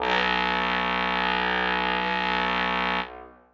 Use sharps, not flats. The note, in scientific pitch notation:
B1